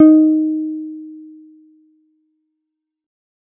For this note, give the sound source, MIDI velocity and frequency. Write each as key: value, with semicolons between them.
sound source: electronic; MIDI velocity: 25; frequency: 311.1 Hz